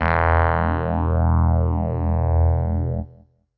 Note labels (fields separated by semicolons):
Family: keyboard; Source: electronic; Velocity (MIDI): 127; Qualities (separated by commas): distorted